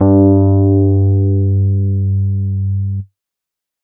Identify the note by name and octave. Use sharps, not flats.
G2